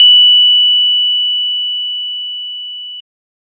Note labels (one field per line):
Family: organ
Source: electronic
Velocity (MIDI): 50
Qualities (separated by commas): bright